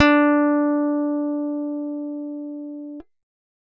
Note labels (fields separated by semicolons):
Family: guitar; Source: acoustic; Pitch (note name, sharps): D4; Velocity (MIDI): 75